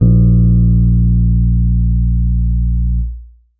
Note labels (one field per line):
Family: keyboard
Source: electronic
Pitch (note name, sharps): A#1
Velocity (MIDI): 50